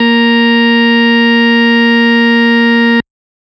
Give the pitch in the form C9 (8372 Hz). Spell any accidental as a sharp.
A#3 (233.1 Hz)